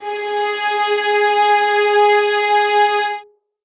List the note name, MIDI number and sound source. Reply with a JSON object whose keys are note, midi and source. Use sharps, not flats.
{"note": "G#4", "midi": 68, "source": "acoustic"}